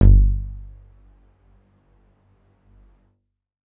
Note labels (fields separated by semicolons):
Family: keyboard; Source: electronic; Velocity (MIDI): 100; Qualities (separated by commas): dark, percussive, reverb